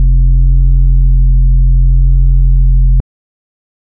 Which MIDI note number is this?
29